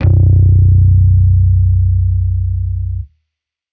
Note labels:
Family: bass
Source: electronic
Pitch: B0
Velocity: 75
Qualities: distorted

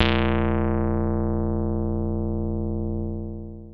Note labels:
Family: keyboard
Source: electronic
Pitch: B0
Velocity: 127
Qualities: distorted, long release

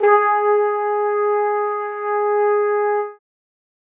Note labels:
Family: brass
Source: acoustic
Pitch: G#4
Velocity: 50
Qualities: reverb

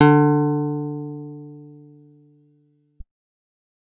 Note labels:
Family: guitar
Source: acoustic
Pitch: D3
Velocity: 75

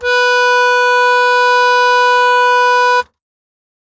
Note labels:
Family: keyboard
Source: acoustic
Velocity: 100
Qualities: bright

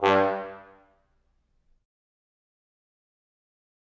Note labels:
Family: brass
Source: acoustic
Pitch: G2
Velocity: 100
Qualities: fast decay, percussive, reverb

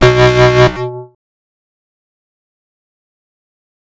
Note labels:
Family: bass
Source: synthesizer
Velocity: 25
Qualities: distorted, fast decay, multiphonic

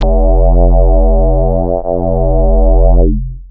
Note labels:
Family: bass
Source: synthesizer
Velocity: 127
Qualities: distorted, long release, multiphonic

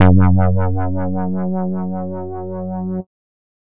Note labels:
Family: bass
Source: synthesizer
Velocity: 75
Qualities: dark, distorted

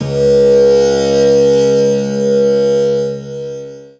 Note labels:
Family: guitar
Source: acoustic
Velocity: 75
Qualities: long release, multiphonic, reverb

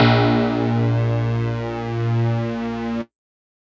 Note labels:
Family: mallet percussion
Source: electronic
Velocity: 100

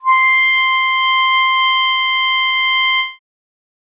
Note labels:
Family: reed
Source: acoustic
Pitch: C6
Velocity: 127

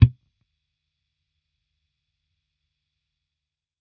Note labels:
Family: bass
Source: electronic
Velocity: 25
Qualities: percussive

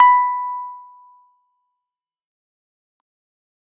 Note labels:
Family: keyboard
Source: electronic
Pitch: B5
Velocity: 100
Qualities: distorted, fast decay

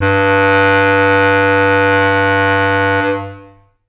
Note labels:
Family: reed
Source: acoustic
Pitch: G2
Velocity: 75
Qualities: long release, reverb

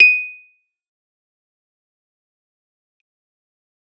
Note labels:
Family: keyboard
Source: electronic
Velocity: 127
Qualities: bright, fast decay, percussive

